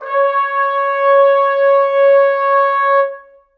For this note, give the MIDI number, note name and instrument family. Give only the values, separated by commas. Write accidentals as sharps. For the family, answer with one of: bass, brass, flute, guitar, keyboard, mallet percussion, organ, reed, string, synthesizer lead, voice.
73, C#5, brass